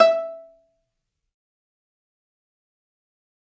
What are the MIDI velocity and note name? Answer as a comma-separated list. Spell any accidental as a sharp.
127, E5